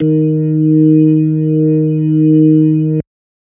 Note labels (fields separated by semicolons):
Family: organ; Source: electronic; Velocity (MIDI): 127